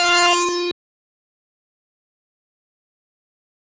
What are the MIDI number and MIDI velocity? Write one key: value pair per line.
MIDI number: 65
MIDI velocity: 50